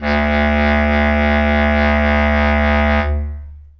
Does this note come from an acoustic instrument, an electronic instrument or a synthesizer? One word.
acoustic